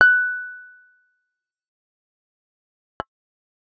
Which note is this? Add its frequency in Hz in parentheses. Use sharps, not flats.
F#6 (1480 Hz)